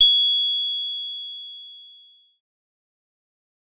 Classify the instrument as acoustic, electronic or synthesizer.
synthesizer